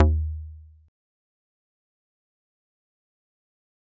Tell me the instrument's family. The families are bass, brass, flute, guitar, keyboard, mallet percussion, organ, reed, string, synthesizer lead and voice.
mallet percussion